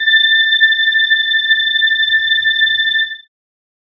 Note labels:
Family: keyboard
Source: synthesizer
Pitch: A6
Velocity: 25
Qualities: bright

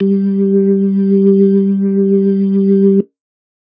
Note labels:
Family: organ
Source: electronic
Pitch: G3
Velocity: 127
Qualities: dark

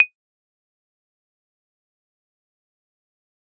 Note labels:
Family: mallet percussion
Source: acoustic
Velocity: 50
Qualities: dark, fast decay, percussive, reverb

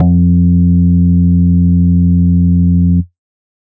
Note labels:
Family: organ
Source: electronic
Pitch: F2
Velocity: 25

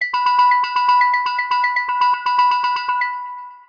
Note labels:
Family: mallet percussion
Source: synthesizer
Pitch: B5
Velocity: 127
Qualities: long release, multiphonic, percussive, tempo-synced

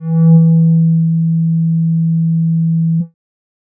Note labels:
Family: bass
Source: synthesizer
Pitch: E3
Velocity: 75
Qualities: dark

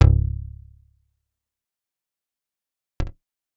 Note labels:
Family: bass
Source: synthesizer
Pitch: C#1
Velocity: 127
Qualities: fast decay, percussive

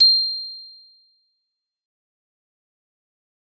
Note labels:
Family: mallet percussion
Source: acoustic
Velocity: 50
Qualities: bright, fast decay, percussive

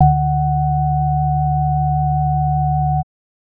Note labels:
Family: organ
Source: electronic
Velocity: 25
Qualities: multiphonic

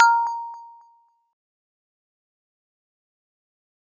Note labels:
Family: mallet percussion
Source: acoustic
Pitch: A#5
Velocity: 50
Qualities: fast decay, percussive

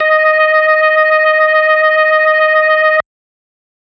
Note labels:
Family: organ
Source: electronic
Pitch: D#5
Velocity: 100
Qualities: distorted

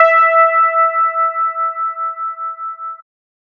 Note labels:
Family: bass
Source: synthesizer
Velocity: 25

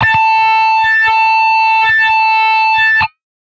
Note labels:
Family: guitar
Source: synthesizer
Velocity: 100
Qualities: distorted

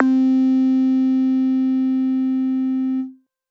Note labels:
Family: bass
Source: synthesizer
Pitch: C4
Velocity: 25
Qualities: distorted

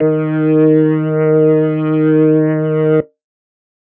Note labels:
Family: organ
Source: electronic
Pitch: D#3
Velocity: 75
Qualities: distorted

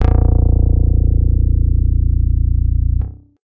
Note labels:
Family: guitar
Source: acoustic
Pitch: A#0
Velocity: 25

